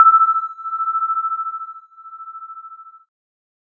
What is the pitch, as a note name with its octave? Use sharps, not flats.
E6